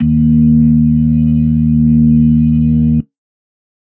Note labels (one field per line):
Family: organ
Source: electronic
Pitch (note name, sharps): D#2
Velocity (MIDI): 50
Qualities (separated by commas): dark